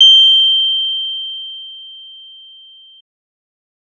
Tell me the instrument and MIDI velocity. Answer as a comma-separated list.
synthesizer bass, 100